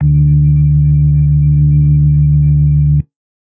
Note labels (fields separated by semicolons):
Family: organ; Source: electronic; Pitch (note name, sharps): D2; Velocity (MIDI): 100; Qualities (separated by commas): dark